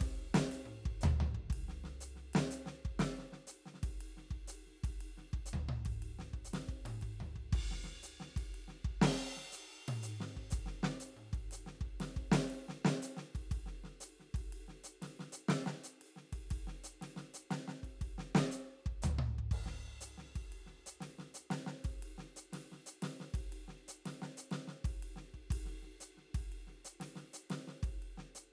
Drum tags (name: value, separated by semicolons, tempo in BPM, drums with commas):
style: jazz; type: beat; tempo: 120 BPM; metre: 3/4; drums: crash, ride, hi-hat pedal, snare, high tom, floor tom, kick